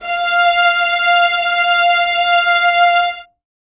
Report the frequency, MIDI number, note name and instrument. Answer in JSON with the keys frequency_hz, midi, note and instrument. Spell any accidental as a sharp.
{"frequency_hz": 698.5, "midi": 77, "note": "F5", "instrument": "acoustic string instrument"}